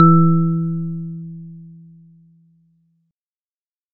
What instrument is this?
electronic organ